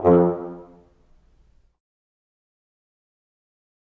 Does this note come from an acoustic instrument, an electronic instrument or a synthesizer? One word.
acoustic